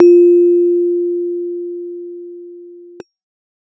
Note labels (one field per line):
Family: keyboard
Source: electronic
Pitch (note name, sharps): F4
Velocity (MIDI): 25